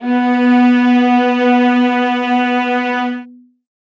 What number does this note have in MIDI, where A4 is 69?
59